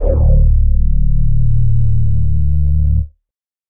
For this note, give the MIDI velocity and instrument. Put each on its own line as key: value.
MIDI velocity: 127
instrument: synthesizer voice